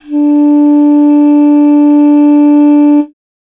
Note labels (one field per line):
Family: reed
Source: acoustic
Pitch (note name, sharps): D4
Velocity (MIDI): 25